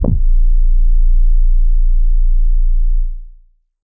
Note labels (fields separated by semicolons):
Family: bass; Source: synthesizer; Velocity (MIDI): 25; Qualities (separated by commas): distorted, tempo-synced